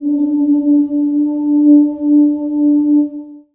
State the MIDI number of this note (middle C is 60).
62